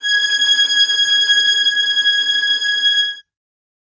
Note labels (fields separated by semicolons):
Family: string; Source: acoustic; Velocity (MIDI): 127; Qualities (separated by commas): non-linear envelope, reverb